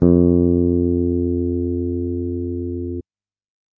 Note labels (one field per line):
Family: bass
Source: electronic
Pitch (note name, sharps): F2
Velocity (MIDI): 75